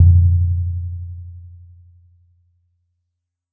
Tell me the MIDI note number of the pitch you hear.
41